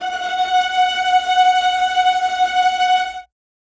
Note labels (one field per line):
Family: string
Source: acoustic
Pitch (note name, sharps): F#5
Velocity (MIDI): 75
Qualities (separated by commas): bright, non-linear envelope, reverb